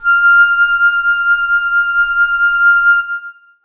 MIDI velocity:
25